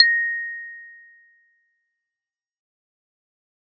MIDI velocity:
25